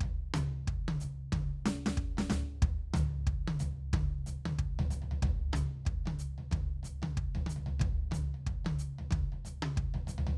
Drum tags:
swing
beat
185 BPM
4/4
hi-hat pedal, snare, high tom, floor tom, kick

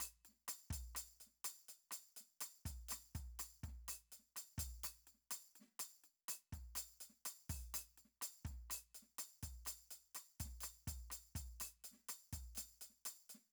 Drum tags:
cha-cha
beat
124 BPM
4/4
percussion, snare, cross-stick, kick

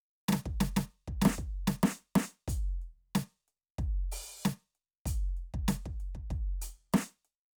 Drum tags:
funk
beat
95 BPM
4/4
closed hi-hat, open hi-hat, hi-hat pedal, snare, kick

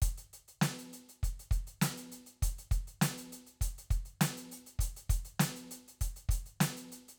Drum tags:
rock
beat
100 BPM
4/4
closed hi-hat, open hi-hat, hi-hat pedal, snare, kick

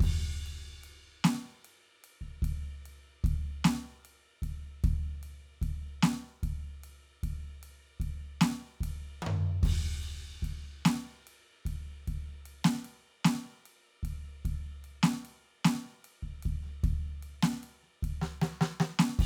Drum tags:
rock
beat
50 BPM
4/4
crash, ride, snare, high tom, floor tom, kick

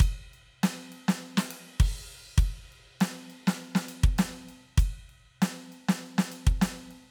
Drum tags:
rock
beat
100 BPM
4/4
crash, ride, ride bell, snare, kick

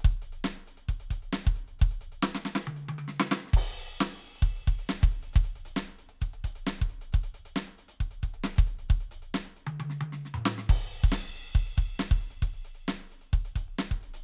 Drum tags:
rock
beat
135 BPM
4/4
crash, closed hi-hat, snare, cross-stick, high tom, mid tom, kick

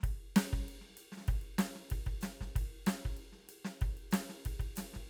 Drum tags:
Afrobeat
beat
94 BPM
4/4
ride, hi-hat pedal, snare, kick

